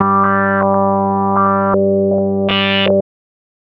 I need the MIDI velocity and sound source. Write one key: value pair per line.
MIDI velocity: 127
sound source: synthesizer